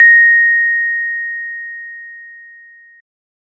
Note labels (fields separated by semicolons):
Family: organ; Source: electronic; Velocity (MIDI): 25